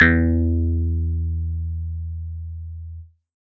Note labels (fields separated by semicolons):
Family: keyboard; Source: electronic; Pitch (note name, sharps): E2; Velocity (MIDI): 25; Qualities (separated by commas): distorted